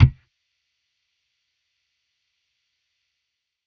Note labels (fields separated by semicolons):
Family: bass; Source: electronic; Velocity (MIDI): 100; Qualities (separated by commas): distorted, percussive